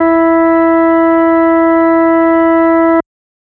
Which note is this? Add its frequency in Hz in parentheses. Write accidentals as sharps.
E4 (329.6 Hz)